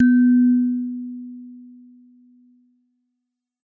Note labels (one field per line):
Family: mallet percussion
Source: acoustic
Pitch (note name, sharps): B3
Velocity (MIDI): 75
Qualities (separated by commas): dark